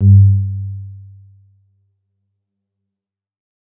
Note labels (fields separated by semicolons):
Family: keyboard; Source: electronic; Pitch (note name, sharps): G2; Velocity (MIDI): 25; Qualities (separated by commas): dark